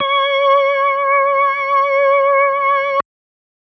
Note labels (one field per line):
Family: organ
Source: electronic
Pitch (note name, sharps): C#5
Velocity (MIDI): 100